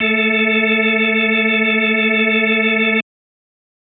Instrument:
electronic organ